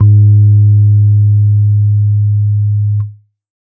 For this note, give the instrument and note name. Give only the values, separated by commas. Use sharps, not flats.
electronic keyboard, G#2